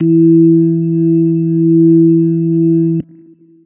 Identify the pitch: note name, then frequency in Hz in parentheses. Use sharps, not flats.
E3 (164.8 Hz)